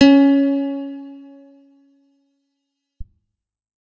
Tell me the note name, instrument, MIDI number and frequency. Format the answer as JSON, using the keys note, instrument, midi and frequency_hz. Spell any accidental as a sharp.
{"note": "C#4", "instrument": "electronic guitar", "midi": 61, "frequency_hz": 277.2}